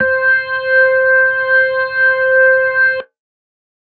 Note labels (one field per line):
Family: organ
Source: electronic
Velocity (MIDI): 75